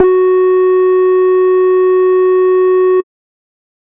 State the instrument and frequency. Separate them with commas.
synthesizer bass, 370 Hz